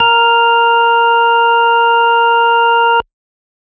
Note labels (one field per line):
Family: organ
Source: electronic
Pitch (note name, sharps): A#4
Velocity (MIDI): 100